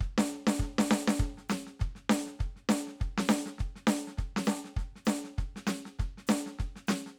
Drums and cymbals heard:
hi-hat pedal, snare and kick